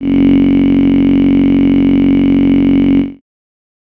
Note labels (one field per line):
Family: voice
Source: synthesizer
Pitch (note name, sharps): F#1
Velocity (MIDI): 25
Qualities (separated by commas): bright